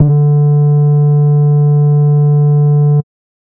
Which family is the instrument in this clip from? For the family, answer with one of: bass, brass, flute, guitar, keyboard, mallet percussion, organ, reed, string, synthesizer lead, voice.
bass